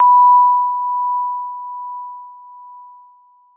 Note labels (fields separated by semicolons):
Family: keyboard; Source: electronic; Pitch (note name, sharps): B5; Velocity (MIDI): 75